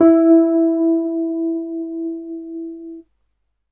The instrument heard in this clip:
electronic keyboard